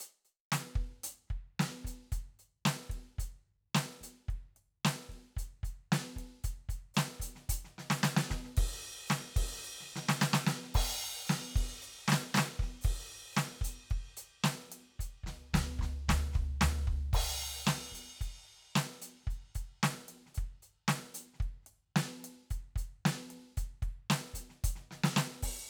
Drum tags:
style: rock; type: beat; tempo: 112 BPM; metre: 4/4; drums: crash, closed hi-hat, open hi-hat, hi-hat pedal, snare, floor tom, kick

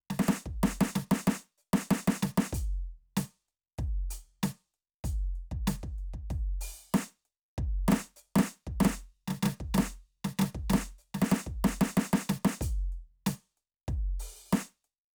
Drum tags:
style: funk; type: beat; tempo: 95 BPM; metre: 4/4; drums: closed hi-hat, open hi-hat, hi-hat pedal, snare, kick

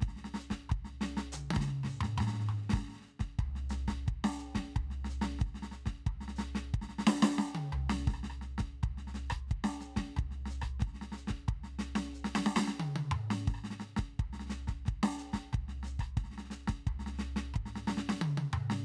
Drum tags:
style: samba; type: beat; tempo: 89 BPM; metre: 4/4; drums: hi-hat pedal, snare, cross-stick, high tom, mid tom, floor tom, kick

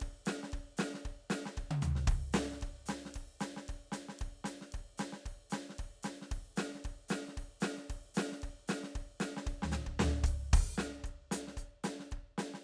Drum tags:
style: country; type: beat; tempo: 114 BPM; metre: 4/4; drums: ride, closed hi-hat, open hi-hat, hi-hat pedal, snare, high tom, floor tom, kick

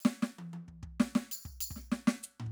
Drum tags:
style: rock; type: fill; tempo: 95 BPM; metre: 4/4; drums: percussion, snare, high tom, floor tom, kick

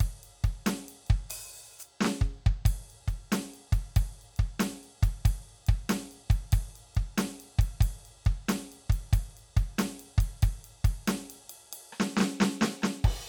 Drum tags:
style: rock; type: beat; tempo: 92 BPM; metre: 4/4; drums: crash, ride, open hi-hat, hi-hat pedal, snare, cross-stick, kick

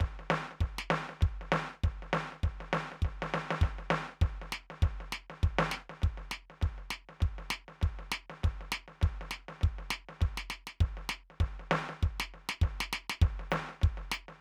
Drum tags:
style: rockabilly; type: beat; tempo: 200 BPM; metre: 4/4; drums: hi-hat pedal, snare, kick

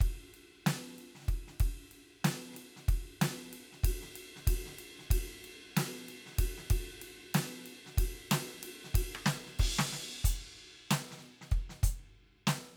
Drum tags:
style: hip-hop; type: beat; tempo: 94 BPM; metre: 4/4; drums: ride, closed hi-hat, snare, cross-stick, kick

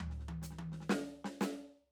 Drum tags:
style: jazz; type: fill; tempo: 125 BPM; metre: 4/4; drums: hi-hat pedal, snare, high tom, floor tom

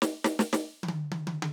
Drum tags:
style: punk; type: fill; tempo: 144 BPM; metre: 4/4; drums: snare, high tom

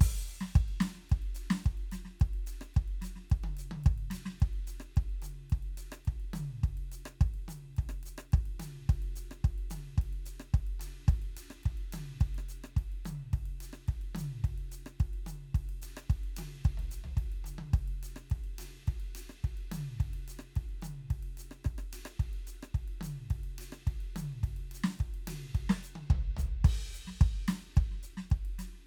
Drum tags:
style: calypso; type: beat; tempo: 108 BPM; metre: 4/4; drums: crash, ride, open hi-hat, hi-hat pedal, snare, cross-stick, high tom, floor tom, kick

